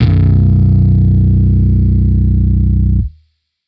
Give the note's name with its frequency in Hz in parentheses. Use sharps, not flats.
B0 (30.87 Hz)